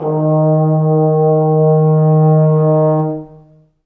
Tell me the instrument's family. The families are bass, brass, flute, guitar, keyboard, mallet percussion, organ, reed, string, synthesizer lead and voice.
brass